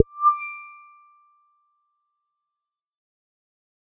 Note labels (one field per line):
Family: bass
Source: synthesizer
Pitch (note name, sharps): D6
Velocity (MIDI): 75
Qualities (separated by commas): fast decay